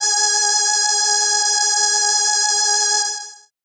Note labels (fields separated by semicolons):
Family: keyboard; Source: synthesizer; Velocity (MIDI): 25; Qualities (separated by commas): bright